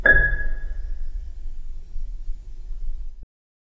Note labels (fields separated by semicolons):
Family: mallet percussion; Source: acoustic; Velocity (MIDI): 25; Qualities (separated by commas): reverb